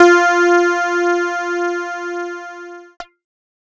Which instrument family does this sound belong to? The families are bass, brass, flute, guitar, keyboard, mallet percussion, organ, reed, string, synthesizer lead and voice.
keyboard